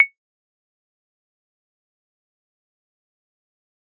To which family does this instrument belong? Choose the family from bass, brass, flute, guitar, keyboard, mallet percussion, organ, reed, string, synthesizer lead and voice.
mallet percussion